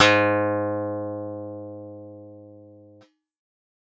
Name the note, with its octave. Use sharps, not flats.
G#2